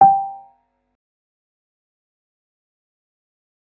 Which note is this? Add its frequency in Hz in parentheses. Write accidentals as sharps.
G5 (784 Hz)